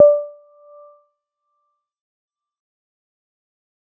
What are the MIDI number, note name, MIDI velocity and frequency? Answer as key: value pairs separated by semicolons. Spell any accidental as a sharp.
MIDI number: 74; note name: D5; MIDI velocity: 50; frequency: 587.3 Hz